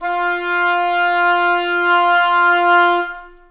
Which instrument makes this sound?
acoustic reed instrument